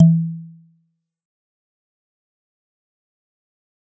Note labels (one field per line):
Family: mallet percussion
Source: acoustic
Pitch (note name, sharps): E3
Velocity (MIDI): 25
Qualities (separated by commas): dark, fast decay, percussive